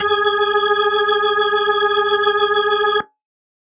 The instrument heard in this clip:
electronic organ